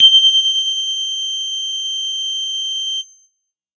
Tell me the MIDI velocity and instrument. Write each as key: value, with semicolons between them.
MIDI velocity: 100; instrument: synthesizer bass